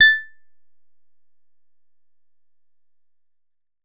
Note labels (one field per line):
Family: guitar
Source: synthesizer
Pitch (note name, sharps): A6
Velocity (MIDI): 100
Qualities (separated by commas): percussive